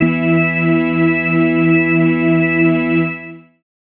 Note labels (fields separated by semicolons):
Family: organ; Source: electronic; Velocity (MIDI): 25; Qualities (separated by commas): reverb